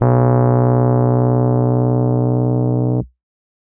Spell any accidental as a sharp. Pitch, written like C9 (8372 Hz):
B1 (61.74 Hz)